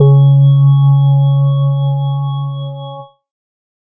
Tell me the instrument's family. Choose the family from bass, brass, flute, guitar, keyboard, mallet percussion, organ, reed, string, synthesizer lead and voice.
organ